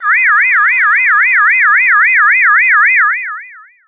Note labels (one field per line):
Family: voice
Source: synthesizer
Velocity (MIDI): 25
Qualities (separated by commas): bright, distorted, long release